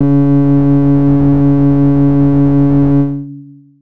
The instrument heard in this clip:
electronic keyboard